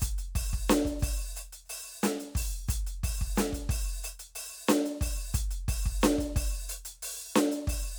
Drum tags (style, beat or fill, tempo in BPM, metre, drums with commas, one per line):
hip-hop
beat
90 BPM
4/4
closed hi-hat, open hi-hat, hi-hat pedal, snare, kick